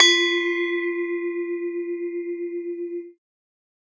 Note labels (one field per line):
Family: mallet percussion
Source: acoustic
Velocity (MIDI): 50